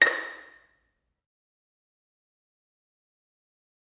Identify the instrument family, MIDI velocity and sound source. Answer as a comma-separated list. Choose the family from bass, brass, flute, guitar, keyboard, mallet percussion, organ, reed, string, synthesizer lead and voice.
string, 50, acoustic